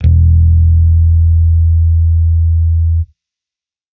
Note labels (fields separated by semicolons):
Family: bass; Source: electronic; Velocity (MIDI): 25